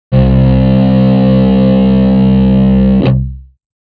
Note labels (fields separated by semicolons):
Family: guitar; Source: electronic; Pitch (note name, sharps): C2; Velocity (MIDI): 25; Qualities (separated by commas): distorted, long release